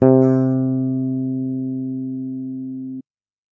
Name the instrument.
electronic bass